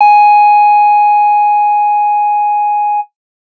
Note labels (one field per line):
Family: guitar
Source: electronic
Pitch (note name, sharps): G#5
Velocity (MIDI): 25